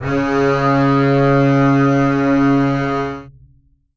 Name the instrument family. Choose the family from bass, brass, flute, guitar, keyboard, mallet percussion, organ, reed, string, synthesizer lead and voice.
string